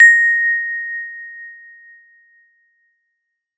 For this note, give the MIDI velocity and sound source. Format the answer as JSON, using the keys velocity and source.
{"velocity": 100, "source": "acoustic"}